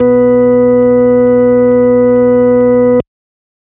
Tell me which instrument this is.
electronic organ